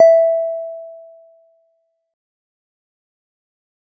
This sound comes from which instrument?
synthesizer guitar